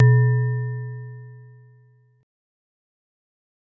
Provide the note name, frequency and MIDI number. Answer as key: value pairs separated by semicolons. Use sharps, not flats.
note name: B2; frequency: 123.5 Hz; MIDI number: 47